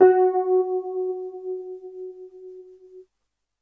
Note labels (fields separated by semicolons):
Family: keyboard; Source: electronic; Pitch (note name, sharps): F#4; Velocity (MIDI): 75